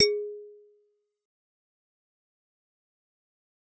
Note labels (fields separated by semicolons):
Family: mallet percussion; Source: acoustic; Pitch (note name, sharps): G#4; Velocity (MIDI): 50; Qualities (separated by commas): fast decay, percussive